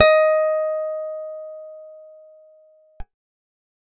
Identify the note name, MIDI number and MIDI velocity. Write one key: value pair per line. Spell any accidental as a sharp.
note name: D#5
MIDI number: 75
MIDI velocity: 25